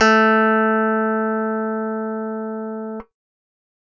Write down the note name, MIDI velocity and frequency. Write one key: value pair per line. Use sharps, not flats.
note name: A3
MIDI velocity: 25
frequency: 220 Hz